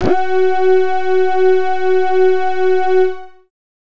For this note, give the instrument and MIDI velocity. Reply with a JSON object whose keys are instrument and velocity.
{"instrument": "synthesizer bass", "velocity": 25}